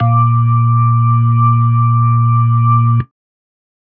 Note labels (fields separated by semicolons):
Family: organ; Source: electronic; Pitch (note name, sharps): A#2; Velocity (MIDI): 25